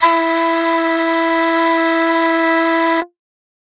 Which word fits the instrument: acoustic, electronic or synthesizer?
acoustic